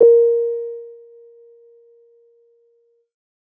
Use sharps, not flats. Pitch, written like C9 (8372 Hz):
A#4 (466.2 Hz)